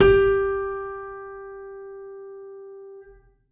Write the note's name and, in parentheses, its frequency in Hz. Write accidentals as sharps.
G4 (392 Hz)